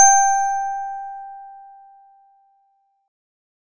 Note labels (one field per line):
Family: organ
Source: electronic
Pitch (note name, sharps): G5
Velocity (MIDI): 100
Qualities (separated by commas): bright